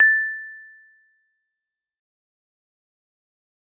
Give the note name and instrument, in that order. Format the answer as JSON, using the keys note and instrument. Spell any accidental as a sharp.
{"note": "A6", "instrument": "acoustic mallet percussion instrument"}